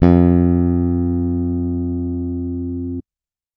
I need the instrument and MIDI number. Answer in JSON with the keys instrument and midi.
{"instrument": "electronic bass", "midi": 41}